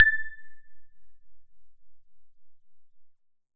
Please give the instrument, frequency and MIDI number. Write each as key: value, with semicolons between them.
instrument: synthesizer lead; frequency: 1760 Hz; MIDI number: 93